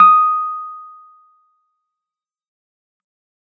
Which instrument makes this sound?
electronic keyboard